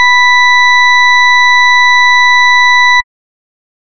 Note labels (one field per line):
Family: bass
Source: synthesizer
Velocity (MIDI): 127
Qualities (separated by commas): distorted